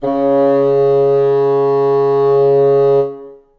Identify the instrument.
acoustic reed instrument